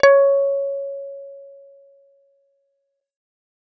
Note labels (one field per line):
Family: bass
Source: synthesizer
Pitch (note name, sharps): C#5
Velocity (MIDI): 100